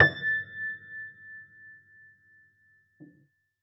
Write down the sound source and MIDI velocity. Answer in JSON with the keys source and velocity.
{"source": "acoustic", "velocity": 75}